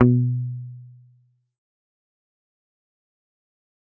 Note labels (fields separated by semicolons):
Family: guitar; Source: electronic; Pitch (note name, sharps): B2; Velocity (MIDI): 75; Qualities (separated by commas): fast decay